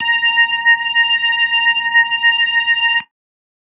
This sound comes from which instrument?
electronic organ